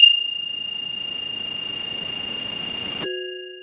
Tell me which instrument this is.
synthesizer voice